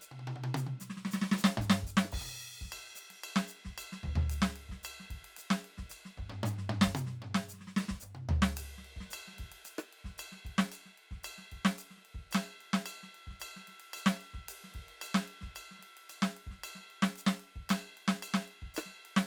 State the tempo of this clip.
112 BPM